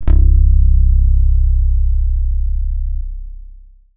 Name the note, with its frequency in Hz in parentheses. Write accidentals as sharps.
C1 (32.7 Hz)